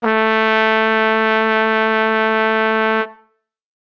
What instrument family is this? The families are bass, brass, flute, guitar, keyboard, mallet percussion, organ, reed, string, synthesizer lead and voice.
brass